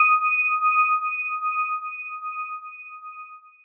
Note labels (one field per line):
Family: mallet percussion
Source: electronic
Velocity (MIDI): 127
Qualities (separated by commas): bright